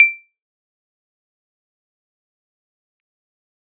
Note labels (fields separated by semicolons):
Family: keyboard; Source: electronic; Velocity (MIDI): 75; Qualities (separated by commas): fast decay, percussive